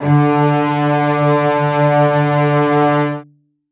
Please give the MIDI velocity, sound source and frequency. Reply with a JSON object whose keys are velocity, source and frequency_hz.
{"velocity": 127, "source": "acoustic", "frequency_hz": 146.8}